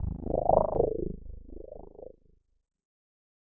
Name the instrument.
electronic keyboard